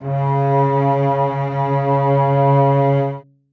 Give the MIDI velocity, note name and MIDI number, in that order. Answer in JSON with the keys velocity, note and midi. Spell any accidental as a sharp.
{"velocity": 75, "note": "C#3", "midi": 49}